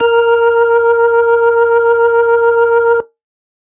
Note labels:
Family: organ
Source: electronic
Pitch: A#4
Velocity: 127

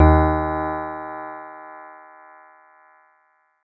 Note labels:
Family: keyboard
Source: electronic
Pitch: D#2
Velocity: 75

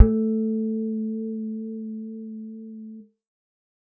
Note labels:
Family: bass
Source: synthesizer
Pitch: A3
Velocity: 25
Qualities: dark, reverb

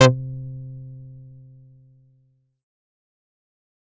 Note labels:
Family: bass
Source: synthesizer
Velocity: 127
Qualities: distorted, fast decay

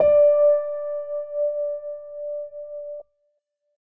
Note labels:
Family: keyboard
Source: electronic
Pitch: D5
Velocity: 50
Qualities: dark

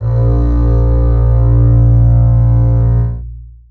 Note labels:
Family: string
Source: acoustic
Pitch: A#1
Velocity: 50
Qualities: long release, reverb

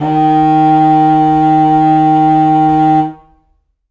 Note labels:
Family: reed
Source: acoustic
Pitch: D#3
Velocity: 75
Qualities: distorted, reverb

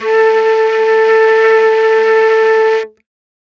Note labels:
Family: flute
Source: acoustic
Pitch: A4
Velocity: 75

